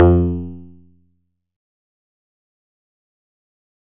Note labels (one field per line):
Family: guitar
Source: acoustic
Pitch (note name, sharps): F2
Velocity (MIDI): 50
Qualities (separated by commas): dark, distorted, fast decay, percussive